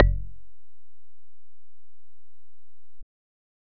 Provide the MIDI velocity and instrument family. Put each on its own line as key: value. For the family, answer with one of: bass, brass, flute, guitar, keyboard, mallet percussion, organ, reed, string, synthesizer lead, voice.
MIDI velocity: 50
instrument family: bass